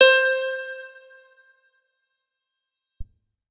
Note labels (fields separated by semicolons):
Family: guitar; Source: electronic; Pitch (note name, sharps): C5; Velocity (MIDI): 100; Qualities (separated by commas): bright, reverb